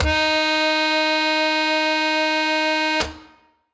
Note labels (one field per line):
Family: reed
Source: acoustic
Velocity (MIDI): 127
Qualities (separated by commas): bright